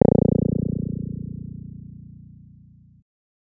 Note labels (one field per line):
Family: guitar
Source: electronic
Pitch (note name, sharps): A#0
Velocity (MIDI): 25